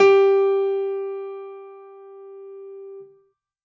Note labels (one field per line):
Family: keyboard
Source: acoustic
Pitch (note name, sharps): G4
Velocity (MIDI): 127